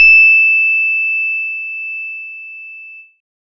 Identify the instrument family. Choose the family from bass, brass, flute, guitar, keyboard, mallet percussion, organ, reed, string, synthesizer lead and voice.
keyboard